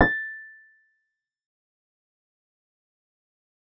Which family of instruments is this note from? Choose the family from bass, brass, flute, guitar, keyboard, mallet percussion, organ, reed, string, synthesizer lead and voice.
keyboard